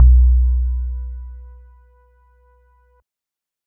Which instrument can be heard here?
electronic keyboard